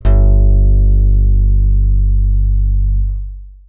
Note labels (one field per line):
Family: bass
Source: synthesizer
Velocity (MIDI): 127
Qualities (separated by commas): dark, long release